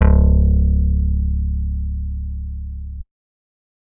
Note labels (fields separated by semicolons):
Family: guitar; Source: acoustic; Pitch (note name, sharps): C#1; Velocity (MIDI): 50